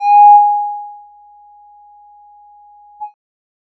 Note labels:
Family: bass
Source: synthesizer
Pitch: G#5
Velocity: 75

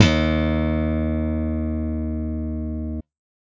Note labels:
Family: bass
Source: electronic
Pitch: D#2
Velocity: 100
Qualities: bright

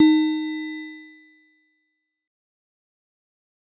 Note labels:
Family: mallet percussion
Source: acoustic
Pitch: D#4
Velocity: 75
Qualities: fast decay

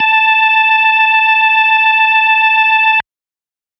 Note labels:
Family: organ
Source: electronic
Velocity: 75

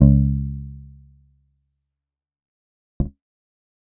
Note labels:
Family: bass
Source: synthesizer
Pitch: C#2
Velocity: 50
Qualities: dark, fast decay

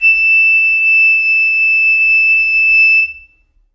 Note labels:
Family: flute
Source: acoustic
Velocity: 50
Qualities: reverb

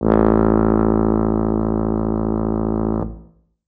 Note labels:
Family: brass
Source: acoustic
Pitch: A1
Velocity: 75

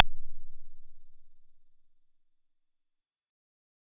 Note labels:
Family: keyboard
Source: electronic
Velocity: 75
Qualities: bright

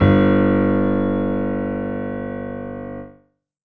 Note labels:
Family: keyboard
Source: acoustic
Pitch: G1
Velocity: 100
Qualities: reverb

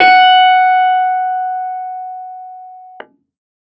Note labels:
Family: keyboard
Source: electronic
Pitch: F#5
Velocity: 127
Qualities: distorted

